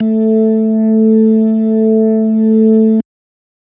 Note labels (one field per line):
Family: organ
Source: electronic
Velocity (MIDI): 50